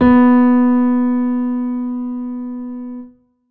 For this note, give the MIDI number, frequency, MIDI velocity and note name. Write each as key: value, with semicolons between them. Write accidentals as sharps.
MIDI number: 59; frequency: 246.9 Hz; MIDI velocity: 75; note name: B3